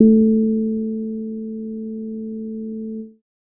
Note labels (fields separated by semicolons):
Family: bass; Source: synthesizer; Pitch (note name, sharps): A3; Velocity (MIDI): 50; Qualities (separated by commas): dark